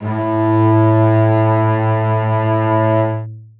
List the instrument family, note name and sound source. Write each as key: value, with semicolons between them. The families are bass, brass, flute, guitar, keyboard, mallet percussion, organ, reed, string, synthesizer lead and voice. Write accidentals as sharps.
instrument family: string; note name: A2; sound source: acoustic